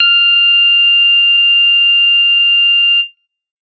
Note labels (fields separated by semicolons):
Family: bass; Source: synthesizer; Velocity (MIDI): 25